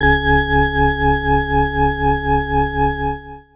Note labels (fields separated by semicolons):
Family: organ; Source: electronic; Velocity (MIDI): 127; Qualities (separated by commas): distorted